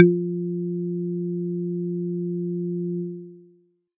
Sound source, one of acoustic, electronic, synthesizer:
acoustic